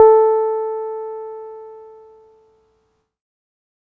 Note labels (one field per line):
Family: keyboard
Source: electronic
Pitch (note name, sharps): A4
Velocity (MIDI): 100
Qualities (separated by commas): dark